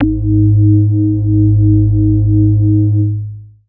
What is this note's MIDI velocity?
50